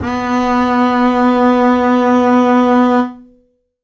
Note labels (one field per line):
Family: string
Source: acoustic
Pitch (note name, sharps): B3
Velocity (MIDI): 25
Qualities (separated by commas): reverb